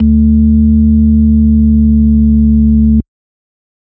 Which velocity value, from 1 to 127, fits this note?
127